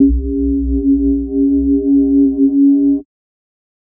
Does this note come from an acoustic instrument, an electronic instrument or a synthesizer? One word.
electronic